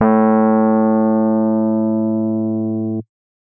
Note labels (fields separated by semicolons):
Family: keyboard; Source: electronic; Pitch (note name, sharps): A2; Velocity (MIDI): 127; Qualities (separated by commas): dark